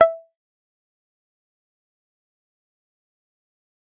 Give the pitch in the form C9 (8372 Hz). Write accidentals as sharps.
E5 (659.3 Hz)